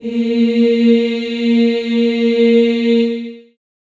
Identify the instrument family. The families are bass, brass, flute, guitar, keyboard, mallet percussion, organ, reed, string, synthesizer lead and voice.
voice